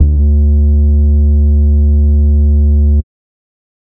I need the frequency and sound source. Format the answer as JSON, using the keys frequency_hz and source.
{"frequency_hz": 73.42, "source": "synthesizer"}